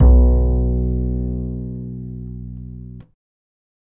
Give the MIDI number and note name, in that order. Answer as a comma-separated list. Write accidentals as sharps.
35, B1